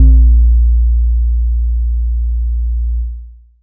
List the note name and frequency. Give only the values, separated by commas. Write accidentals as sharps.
A#1, 58.27 Hz